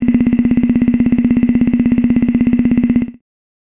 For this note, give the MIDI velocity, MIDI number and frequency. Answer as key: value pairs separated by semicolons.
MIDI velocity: 75; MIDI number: 12; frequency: 16.35 Hz